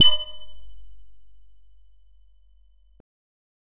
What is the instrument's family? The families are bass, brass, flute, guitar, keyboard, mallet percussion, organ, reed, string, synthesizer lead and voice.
bass